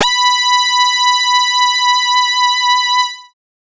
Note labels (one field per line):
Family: bass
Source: synthesizer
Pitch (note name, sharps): B5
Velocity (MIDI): 25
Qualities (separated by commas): bright, distorted, multiphonic